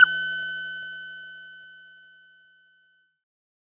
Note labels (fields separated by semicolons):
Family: bass; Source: synthesizer; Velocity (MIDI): 75; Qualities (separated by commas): bright, distorted